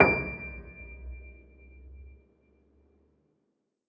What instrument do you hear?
acoustic keyboard